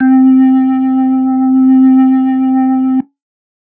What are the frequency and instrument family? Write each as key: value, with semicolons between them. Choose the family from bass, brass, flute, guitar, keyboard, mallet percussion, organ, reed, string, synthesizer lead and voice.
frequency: 261.6 Hz; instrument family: organ